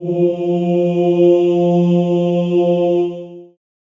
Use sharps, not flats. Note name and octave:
F3